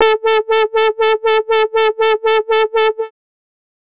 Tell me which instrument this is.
synthesizer bass